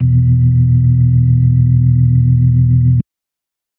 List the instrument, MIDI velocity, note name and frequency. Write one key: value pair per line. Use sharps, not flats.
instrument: electronic organ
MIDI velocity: 25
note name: E1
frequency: 41.2 Hz